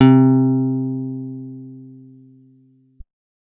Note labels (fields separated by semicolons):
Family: guitar; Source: acoustic; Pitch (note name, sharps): C3; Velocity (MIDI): 75